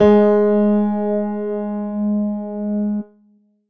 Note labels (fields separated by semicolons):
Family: keyboard; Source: electronic; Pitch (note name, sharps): G#3; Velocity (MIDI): 75